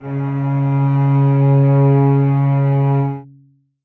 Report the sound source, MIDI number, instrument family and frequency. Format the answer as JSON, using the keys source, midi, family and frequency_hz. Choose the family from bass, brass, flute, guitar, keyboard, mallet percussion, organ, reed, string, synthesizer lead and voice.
{"source": "acoustic", "midi": 49, "family": "string", "frequency_hz": 138.6}